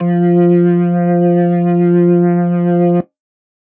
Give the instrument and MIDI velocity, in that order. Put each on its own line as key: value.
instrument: electronic organ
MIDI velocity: 100